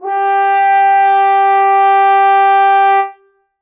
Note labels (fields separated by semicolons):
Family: brass; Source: acoustic; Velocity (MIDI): 127; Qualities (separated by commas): reverb